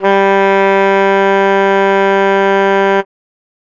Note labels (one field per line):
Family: reed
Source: acoustic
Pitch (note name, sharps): G3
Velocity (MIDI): 127